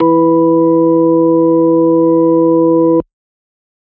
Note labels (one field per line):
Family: organ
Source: electronic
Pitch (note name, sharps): E3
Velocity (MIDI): 25